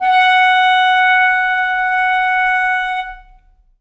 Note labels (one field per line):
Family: reed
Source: acoustic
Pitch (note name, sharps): F#5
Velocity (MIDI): 25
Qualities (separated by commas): reverb